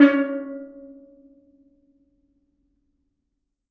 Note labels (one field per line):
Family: mallet percussion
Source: acoustic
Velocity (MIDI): 127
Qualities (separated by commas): reverb